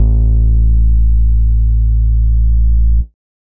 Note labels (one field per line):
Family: bass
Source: synthesizer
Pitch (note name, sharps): A1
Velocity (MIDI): 75